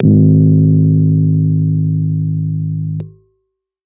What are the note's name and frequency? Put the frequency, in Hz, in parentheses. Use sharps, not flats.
G#1 (51.91 Hz)